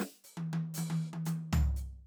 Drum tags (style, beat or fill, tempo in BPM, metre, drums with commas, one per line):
jazz-funk
fill
116 BPM
4/4
hi-hat pedal, snare, high tom, floor tom